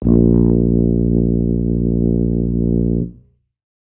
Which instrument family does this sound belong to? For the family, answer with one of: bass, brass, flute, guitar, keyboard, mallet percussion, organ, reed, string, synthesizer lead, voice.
brass